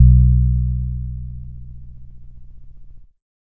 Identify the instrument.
electronic keyboard